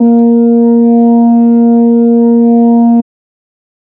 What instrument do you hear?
electronic organ